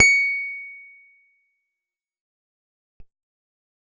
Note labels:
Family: guitar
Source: acoustic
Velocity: 75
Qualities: fast decay

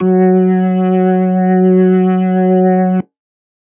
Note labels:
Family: organ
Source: electronic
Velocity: 75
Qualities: distorted

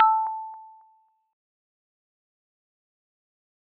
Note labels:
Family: mallet percussion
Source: acoustic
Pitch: A5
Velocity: 50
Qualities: fast decay, percussive

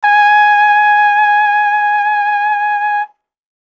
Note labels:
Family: brass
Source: acoustic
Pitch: G#5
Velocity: 50

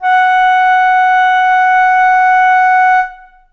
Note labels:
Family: flute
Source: acoustic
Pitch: F#5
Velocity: 75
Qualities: reverb

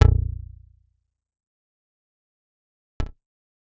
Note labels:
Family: bass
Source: synthesizer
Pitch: A#0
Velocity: 127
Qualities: fast decay, percussive

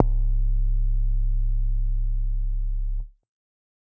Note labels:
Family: bass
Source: synthesizer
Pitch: C#1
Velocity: 127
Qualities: distorted

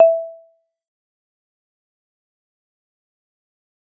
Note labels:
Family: mallet percussion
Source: acoustic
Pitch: E5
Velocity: 100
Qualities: dark, fast decay, percussive, reverb

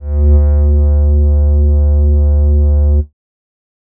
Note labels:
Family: bass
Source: synthesizer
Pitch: D2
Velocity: 127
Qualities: dark

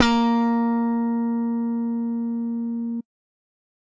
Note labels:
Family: bass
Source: electronic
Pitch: A#3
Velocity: 127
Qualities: bright

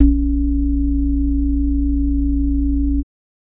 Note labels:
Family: organ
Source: electronic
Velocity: 50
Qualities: multiphonic

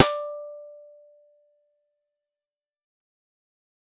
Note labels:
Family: guitar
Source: synthesizer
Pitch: D5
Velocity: 127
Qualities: fast decay

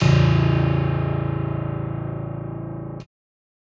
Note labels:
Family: keyboard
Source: electronic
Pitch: A0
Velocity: 127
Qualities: bright

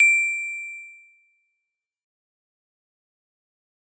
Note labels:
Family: mallet percussion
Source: acoustic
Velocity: 127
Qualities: bright, fast decay

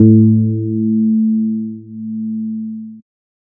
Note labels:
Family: bass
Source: synthesizer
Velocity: 100

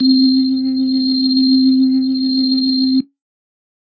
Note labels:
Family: organ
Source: electronic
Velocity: 127

